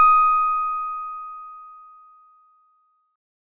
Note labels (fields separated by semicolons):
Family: organ; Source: electronic; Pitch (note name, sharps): D#6; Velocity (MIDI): 50